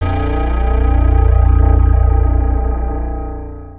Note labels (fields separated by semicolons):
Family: guitar; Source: electronic; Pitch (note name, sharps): A#0; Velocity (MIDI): 25; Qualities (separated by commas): long release, multiphonic, non-linear envelope